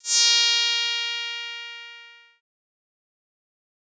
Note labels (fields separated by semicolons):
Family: bass; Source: synthesizer; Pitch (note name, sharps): A#4; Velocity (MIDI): 75; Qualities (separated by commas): bright, distorted, fast decay